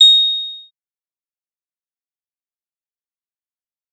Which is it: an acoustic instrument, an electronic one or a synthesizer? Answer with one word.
synthesizer